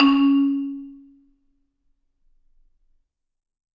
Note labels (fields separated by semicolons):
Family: mallet percussion; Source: acoustic; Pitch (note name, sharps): C#4; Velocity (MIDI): 127; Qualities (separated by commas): reverb